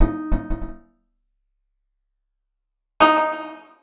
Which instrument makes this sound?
acoustic guitar